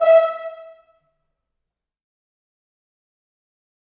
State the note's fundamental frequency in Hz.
659.3 Hz